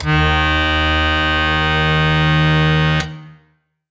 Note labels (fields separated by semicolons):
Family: reed; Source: acoustic; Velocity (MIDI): 50